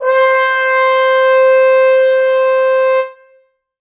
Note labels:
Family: brass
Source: acoustic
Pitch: C5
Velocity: 127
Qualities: reverb

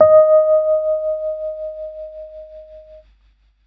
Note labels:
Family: keyboard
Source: electronic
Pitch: D#5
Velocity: 50

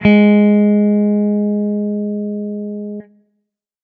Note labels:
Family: guitar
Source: electronic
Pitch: G#3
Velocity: 50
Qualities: distorted

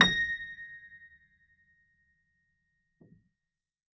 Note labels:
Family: keyboard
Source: acoustic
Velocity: 127

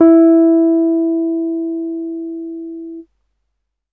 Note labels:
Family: keyboard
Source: electronic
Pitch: E4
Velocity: 75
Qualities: dark

